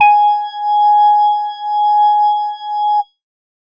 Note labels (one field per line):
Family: organ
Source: electronic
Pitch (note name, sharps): G#5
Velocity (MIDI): 100